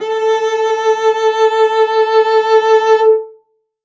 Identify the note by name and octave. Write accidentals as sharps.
A4